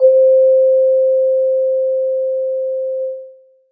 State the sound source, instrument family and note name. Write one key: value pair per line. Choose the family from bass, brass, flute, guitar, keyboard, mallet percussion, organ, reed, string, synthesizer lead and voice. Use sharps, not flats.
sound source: acoustic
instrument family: mallet percussion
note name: C5